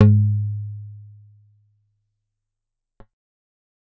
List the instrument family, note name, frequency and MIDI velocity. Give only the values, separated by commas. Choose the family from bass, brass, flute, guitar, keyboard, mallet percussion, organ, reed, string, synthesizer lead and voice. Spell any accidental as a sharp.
guitar, G#2, 103.8 Hz, 25